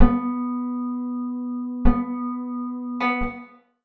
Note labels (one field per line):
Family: guitar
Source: acoustic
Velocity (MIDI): 100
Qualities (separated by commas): percussive, reverb